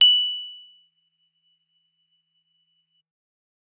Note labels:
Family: guitar; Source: electronic; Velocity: 100; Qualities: bright, percussive

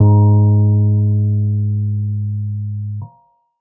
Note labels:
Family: keyboard; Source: electronic; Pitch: G#2; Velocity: 50

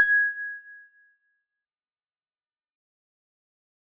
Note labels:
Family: mallet percussion; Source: acoustic; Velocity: 50; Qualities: fast decay

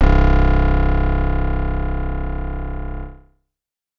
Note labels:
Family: keyboard; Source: synthesizer; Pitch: C1; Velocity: 127; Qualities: distorted

